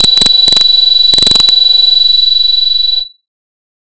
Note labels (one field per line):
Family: bass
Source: synthesizer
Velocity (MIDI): 75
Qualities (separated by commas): distorted